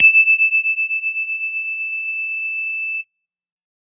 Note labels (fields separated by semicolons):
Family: bass; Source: synthesizer; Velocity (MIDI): 127; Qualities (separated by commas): bright